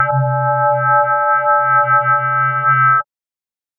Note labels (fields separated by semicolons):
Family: mallet percussion; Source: synthesizer; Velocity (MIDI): 75; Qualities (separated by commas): multiphonic, non-linear envelope